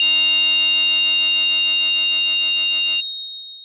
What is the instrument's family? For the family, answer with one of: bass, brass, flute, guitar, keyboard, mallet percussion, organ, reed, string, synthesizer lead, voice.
mallet percussion